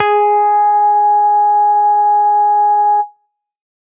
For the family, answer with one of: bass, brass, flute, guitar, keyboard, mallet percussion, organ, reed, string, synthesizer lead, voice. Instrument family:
bass